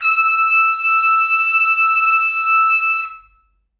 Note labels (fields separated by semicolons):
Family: brass; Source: acoustic; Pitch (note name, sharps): E6; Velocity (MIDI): 50; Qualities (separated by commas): reverb